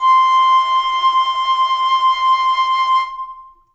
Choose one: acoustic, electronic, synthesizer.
acoustic